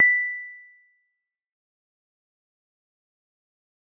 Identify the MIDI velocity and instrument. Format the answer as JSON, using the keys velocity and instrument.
{"velocity": 127, "instrument": "acoustic mallet percussion instrument"}